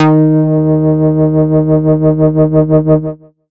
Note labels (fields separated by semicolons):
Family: bass; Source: synthesizer; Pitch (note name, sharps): D#3; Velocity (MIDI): 127; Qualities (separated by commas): distorted